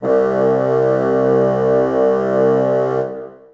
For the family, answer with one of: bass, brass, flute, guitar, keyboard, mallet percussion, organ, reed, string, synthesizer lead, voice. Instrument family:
reed